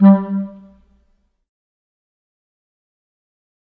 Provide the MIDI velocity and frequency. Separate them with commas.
25, 196 Hz